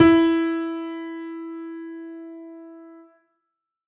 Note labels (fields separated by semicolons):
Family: keyboard; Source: acoustic; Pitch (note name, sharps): E4; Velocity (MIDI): 127; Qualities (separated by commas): bright